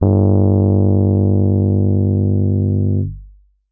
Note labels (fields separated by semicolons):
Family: keyboard; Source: electronic; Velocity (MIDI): 127